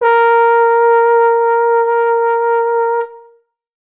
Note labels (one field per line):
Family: brass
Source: acoustic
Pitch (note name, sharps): A#4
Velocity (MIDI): 75